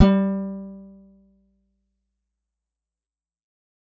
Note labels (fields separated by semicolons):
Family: guitar; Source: acoustic; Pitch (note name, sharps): G3; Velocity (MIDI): 127; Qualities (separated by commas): fast decay